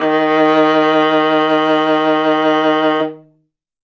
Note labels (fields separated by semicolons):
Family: string; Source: acoustic; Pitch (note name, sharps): D#3; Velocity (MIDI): 100; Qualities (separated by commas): reverb